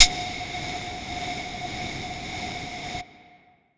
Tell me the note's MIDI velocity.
75